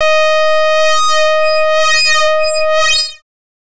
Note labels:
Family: bass; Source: synthesizer; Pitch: D#5; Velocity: 127; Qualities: distorted, non-linear envelope

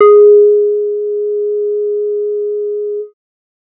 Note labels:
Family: bass; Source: synthesizer; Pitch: G#4; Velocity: 100

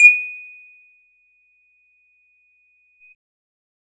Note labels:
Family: bass; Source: synthesizer; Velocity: 50; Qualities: bright, percussive

